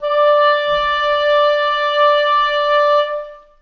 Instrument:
acoustic reed instrument